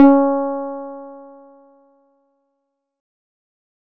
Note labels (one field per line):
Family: keyboard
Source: electronic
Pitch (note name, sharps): C#4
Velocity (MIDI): 127